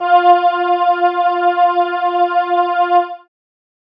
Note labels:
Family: keyboard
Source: synthesizer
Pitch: F4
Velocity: 127

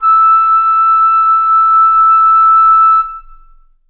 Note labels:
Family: flute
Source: acoustic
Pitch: E6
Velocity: 75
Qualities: long release, reverb

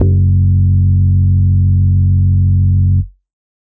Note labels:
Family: organ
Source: electronic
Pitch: F#1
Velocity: 75

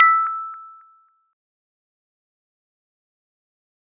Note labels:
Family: mallet percussion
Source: acoustic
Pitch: E6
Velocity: 50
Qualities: fast decay, percussive

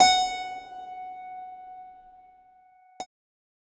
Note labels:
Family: keyboard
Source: electronic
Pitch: F#5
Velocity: 127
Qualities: bright

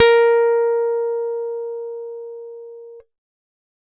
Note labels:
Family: guitar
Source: acoustic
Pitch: A#4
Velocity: 127

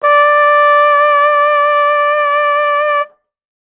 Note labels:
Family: brass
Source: acoustic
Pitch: D5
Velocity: 75

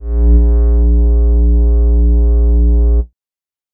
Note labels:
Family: bass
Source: synthesizer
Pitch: A#1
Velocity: 127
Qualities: dark

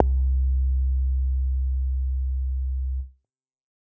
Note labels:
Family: bass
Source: synthesizer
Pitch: C2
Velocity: 75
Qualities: distorted

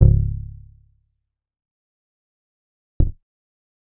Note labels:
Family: bass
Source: synthesizer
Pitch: C#1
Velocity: 50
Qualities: dark, fast decay, percussive

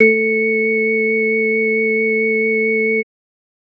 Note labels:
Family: organ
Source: electronic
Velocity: 127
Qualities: multiphonic

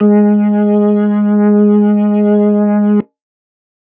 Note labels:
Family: organ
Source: electronic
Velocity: 25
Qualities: distorted

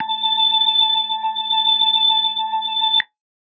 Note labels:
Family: organ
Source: electronic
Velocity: 50

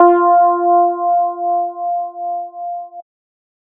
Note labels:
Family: bass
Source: synthesizer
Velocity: 127

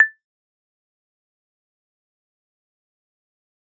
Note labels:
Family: mallet percussion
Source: acoustic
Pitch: A6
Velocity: 100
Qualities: dark, fast decay, percussive, reverb

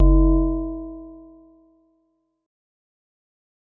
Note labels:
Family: mallet percussion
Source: acoustic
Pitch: F#1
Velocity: 100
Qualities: fast decay

